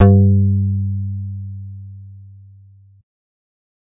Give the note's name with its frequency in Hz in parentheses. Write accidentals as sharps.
G2 (98 Hz)